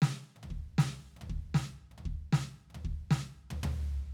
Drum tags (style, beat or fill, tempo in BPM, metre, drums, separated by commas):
jazz-funk, fill, 116 BPM, 4/4, snare, high tom, floor tom, kick